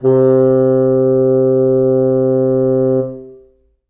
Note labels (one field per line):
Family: reed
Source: acoustic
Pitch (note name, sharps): C3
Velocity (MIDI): 25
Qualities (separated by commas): long release, reverb